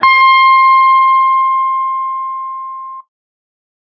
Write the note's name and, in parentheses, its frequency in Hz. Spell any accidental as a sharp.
C6 (1047 Hz)